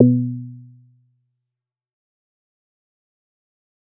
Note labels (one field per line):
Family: bass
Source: synthesizer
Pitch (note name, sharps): B2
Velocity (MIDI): 75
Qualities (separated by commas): dark, fast decay, percussive